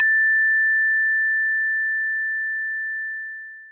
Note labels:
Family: mallet percussion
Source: acoustic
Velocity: 75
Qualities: bright, distorted, long release

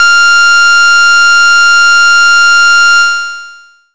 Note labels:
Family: bass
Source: synthesizer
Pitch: F6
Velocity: 50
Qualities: bright, distorted, long release

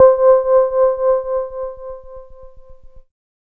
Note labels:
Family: keyboard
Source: electronic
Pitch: C5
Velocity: 100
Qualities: dark

